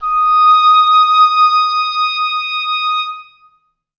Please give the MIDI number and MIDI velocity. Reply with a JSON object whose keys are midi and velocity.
{"midi": 87, "velocity": 75}